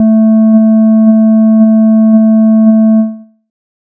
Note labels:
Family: bass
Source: synthesizer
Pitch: A3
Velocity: 25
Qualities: dark

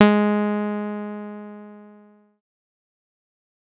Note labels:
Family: bass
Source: synthesizer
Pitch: G#3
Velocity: 25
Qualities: distorted, fast decay

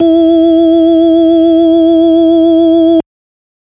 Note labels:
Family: organ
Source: electronic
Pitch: E4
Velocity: 127

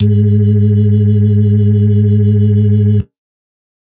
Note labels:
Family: organ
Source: electronic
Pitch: G#2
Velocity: 50

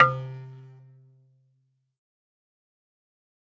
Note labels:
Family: mallet percussion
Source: acoustic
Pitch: C3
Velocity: 75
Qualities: distorted, fast decay, percussive, reverb

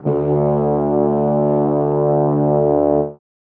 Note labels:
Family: brass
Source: acoustic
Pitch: D2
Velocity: 25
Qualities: reverb

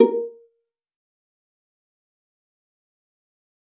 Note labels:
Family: string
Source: acoustic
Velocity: 75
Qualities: fast decay, percussive, reverb

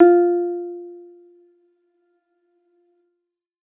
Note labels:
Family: keyboard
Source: electronic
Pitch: F4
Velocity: 100

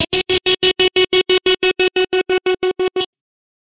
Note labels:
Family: guitar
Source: electronic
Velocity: 127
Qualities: bright, distorted, tempo-synced

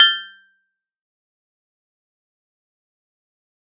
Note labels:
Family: keyboard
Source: electronic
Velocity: 100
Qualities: fast decay, percussive

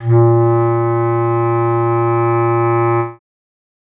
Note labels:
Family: reed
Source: acoustic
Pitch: A#2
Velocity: 100

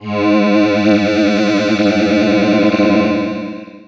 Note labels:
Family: voice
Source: synthesizer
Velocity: 100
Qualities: bright, distorted, long release

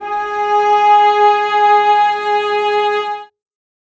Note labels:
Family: string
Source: acoustic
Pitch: G#4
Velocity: 50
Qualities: reverb

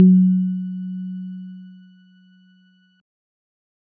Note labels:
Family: keyboard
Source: electronic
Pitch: F#3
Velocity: 50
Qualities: dark

